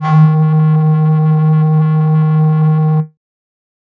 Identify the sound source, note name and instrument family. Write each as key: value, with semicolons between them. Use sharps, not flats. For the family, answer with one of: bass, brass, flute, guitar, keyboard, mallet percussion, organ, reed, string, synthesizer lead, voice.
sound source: synthesizer; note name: D#3; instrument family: flute